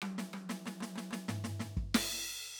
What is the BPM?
92 BPM